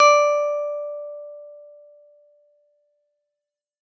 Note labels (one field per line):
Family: guitar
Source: synthesizer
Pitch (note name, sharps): D5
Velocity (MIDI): 127